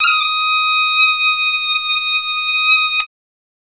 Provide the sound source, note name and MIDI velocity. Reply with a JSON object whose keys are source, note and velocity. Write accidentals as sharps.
{"source": "acoustic", "note": "D#6", "velocity": 100}